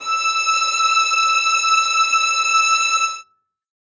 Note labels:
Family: string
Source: acoustic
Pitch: E6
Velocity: 100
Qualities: reverb

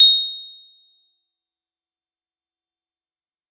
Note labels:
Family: mallet percussion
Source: acoustic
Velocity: 127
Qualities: bright, long release

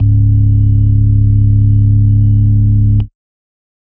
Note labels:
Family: organ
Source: electronic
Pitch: C#1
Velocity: 50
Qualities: dark

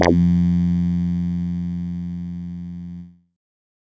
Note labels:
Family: bass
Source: synthesizer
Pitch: F2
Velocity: 75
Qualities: distorted

